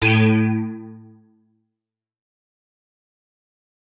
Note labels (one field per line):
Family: guitar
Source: electronic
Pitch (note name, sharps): A2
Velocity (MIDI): 127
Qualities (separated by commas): fast decay